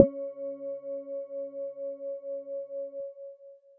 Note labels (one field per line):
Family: mallet percussion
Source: electronic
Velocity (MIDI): 50